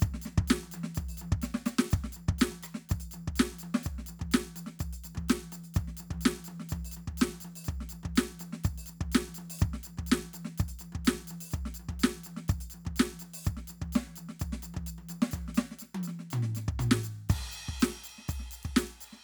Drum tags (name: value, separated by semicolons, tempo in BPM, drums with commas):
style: prog rock; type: beat; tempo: 125 BPM; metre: 4/4; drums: crash, ride, percussion, snare, high tom, floor tom, kick